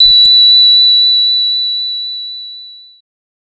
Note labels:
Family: bass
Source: synthesizer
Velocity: 127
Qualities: bright, distorted

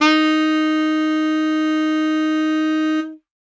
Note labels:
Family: reed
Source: acoustic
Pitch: D#4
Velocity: 100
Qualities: bright

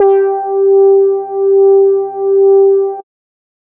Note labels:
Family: bass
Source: synthesizer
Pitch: G4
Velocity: 50

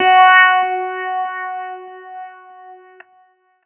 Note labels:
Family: keyboard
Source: electronic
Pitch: F#4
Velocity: 100

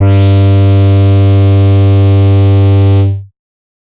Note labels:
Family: bass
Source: synthesizer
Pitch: G2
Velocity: 25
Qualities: bright, distorted

